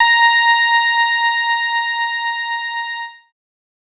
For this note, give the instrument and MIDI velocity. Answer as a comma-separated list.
synthesizer bass, 75